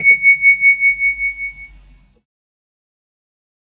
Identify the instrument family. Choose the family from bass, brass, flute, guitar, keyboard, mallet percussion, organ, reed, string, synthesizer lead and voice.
keyboard